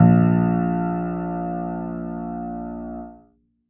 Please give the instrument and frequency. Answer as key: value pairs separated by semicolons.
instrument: acoustic keyboard; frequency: 58.27 Hz